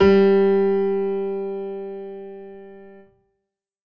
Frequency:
196 Hz